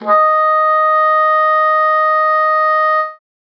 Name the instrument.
acoustic reed instrument